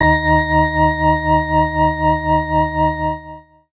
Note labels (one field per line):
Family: organ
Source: electronic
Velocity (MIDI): 127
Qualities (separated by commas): distorted